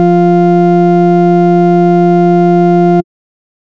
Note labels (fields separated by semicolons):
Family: bass; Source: synthesizer; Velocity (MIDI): 127; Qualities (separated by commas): distorted